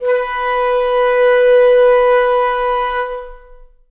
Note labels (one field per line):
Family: reed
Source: acoustic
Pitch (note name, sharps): B4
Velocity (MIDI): 50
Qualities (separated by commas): long release, reverb